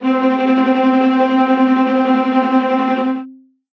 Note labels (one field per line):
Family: string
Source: acoustic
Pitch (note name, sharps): C4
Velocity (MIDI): 100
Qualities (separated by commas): bright, non-linear envelope, reverb